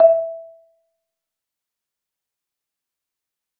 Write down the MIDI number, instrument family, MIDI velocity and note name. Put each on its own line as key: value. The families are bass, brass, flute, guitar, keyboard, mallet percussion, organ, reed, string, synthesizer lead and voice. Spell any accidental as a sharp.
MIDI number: 76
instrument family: mallet percussion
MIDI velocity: 50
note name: E5